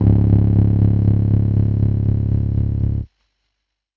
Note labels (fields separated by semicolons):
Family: keyboard; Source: electronic; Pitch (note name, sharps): C#1; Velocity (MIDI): 75; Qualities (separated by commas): distorted, tempo-synced